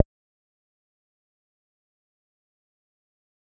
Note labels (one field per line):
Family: bass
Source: synthesizer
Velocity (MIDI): 25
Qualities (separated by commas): fast decay, percussive